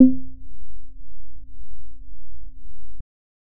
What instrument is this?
synthesizer bass